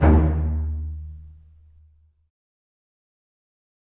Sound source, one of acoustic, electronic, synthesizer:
acoustic